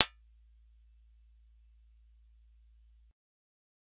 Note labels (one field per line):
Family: bass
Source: synthesizer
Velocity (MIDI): 25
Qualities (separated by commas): percussive